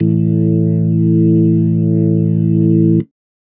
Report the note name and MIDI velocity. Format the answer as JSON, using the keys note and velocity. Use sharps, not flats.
{"note": "A1", "velocity": 100}